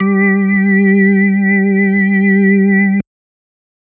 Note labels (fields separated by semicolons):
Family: organ; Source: electronic; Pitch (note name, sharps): G3; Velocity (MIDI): 50